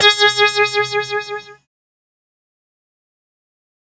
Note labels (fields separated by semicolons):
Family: keyboard; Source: synthesizer; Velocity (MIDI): 127; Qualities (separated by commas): distorted, fast decay